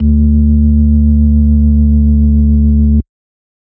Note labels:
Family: organ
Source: electronic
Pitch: D2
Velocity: 127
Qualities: dark, distorted

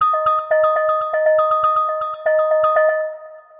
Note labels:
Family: mallet percussion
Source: synthesizer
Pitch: D#5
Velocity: 25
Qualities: long release, multiphonic, percussive, tempo-synced

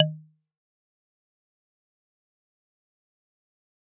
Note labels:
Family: mallet percussion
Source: acoustic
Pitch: D#3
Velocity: 127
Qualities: fast decay, percussive

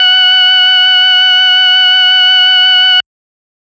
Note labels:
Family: organ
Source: electronic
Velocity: 25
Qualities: distorted

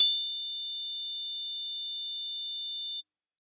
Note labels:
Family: keyboard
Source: electronic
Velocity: 127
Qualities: bright

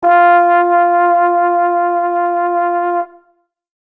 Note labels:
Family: brass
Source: acoustic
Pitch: F4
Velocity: 50

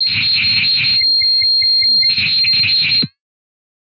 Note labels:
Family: guitar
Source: synthesizer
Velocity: 75

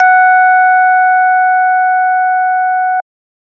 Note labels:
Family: organ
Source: electronic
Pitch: F#5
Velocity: 100

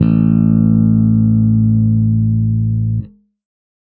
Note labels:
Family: bass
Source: electronic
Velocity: 127

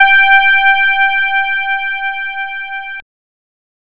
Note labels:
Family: bass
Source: synthesizer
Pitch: G5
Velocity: 50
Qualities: bright, distorted, multiphonic

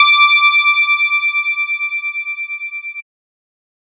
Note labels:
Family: bass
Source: synthesizer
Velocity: 75

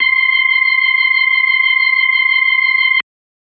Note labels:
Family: organ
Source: electronic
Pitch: C6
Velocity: 25

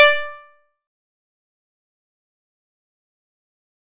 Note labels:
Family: guitar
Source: acoustic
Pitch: D5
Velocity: 25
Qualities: distorted, fast decay, percussive

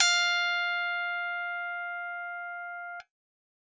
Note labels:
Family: keyboard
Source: electronic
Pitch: F5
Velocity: 100

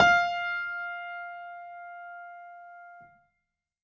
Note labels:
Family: keyboard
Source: acoustic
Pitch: F5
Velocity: 127

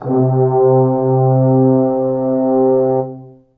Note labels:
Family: brass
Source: acoustic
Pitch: C3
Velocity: 25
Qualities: dark, reverb

